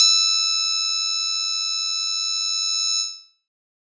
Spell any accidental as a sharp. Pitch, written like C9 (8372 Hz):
E6 (1319 Hz)